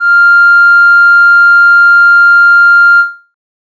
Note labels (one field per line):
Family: flute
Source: synthesizer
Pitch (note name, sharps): F6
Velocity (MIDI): 127